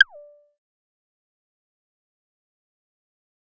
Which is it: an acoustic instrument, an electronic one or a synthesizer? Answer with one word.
synthesizer